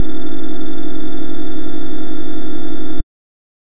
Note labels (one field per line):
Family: bass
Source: synthesizer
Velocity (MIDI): 75